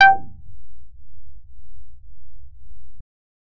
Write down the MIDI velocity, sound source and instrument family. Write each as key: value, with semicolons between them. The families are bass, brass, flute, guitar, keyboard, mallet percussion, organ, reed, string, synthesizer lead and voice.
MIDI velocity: 100; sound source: synthesizer; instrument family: bass